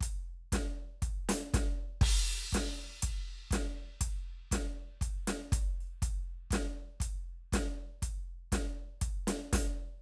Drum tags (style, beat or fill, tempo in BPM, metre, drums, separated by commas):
rock, beat, 120 BPM, 4/4, crash, closed hi-hat, open hi-hat, snare, cross-stick, kick